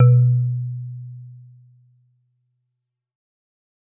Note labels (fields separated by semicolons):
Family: mallet percussion; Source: acoustic; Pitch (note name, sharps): B2; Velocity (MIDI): 25; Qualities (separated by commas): dark, reverb